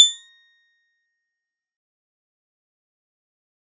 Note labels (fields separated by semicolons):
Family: mallet percussion; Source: acoustic; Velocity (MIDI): 25; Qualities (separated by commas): bright, fast decay, percussive